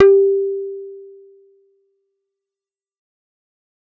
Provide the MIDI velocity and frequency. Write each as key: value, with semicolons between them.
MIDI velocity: 75; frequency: 392 Hz